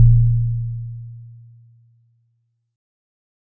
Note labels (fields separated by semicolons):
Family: mallet percussion; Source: acoustic; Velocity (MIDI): 25